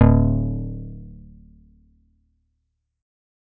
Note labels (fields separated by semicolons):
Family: bass; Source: synthesizer; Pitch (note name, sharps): D1; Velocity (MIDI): 127